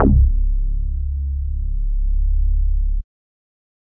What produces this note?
synthesizer bass